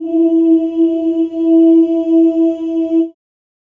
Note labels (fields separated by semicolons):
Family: voice; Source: acoustic; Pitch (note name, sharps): E4; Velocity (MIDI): 100; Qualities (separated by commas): reverb